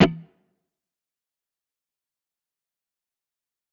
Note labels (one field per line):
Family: guitar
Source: electronic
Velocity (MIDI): 25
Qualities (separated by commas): distorted, fast decay, percussive